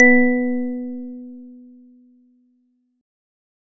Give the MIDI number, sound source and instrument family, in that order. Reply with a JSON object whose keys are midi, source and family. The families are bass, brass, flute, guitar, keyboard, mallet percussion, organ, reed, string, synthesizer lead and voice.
{"midi": 59, "source": "electronic", "family": "organ"}